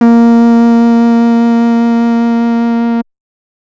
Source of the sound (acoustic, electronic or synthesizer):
synthesizer